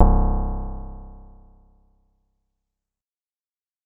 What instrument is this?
synthesizer bass